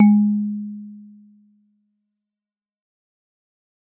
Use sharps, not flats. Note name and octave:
G#3